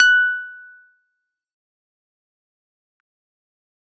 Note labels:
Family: keyboard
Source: electronic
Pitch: F#6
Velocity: 127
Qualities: fast decay, percussive

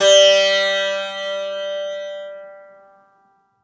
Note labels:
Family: guitar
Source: acoustic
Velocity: 127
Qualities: bright, multiphonic, reverb

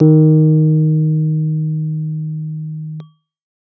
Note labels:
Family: keyboard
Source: electronic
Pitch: D#3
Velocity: 50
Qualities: dark

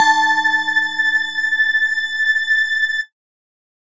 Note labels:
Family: mallet percussion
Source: electronic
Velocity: 25

